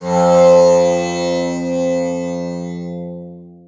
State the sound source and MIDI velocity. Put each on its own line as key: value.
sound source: acoustic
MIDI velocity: 50